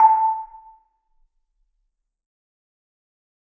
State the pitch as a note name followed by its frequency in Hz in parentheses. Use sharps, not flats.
A5 (880 Hz)